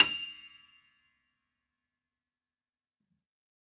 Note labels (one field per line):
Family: keyboard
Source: acoustic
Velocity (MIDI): 127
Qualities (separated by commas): fast decay, percussive